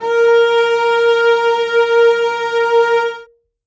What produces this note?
acoustic string instrument